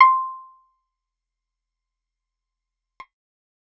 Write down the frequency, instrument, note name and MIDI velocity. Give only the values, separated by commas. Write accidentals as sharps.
1047 Hz, acoustic guitar, C6, 50